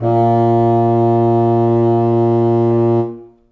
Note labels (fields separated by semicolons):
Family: reed; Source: acoustic; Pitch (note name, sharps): A#2; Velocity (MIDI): 50; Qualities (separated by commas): reverb